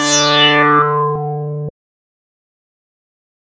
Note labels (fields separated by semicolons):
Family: bass; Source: synthesizer; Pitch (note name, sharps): D3; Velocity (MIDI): 50; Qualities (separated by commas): distorted, fast decay